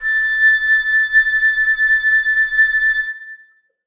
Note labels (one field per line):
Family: flute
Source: acoustic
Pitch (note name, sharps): A6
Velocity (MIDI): 25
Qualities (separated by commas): reverb